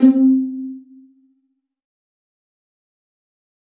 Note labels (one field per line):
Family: string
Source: acoustic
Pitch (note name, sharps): C4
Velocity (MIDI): 50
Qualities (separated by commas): dark, fast decay, reverb